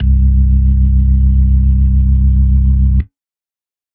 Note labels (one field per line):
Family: organ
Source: electronic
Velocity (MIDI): 50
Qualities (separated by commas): dark, reverb